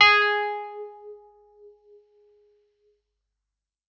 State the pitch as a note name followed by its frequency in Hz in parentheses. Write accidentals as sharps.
G#4 (415.3 Hz)